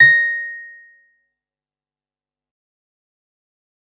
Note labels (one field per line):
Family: keyboard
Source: electronic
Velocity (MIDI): 75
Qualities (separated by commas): fast decay, percussive